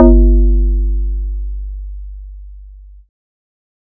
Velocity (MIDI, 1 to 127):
100